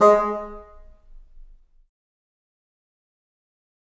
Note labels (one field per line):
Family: reed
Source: acoustic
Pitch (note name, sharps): G#3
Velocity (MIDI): 127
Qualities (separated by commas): fast decay, percussive, reverb